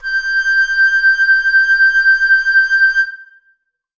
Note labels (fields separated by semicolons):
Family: flute; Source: acoustic; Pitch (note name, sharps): G6; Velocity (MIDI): 100; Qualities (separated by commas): reverb